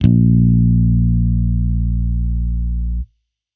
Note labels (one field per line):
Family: bass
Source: electronic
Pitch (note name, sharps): A#1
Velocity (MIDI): 100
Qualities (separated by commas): distorted